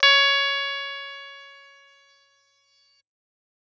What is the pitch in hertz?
554.4 Hz